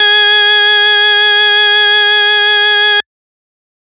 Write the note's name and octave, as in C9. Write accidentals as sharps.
G#4